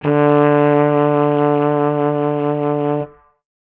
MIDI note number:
50